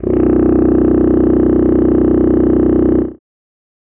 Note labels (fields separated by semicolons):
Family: reed; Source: acoustic; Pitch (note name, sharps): B0; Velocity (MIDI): 100